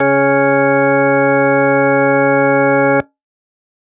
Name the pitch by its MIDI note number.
49